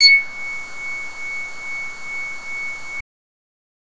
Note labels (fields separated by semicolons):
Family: bass; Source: synthesizer; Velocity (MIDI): 75; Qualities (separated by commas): distorted